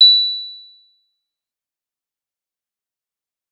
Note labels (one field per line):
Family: guitar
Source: electronic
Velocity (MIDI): 100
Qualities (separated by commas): bright, fast decay, percussive